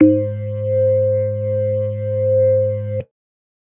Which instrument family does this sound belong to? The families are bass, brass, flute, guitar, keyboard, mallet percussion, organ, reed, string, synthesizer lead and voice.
organ